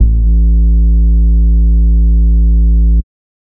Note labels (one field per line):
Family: bass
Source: synthesizer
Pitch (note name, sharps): A1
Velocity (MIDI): 100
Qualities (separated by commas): dark, distorted, tempo-synced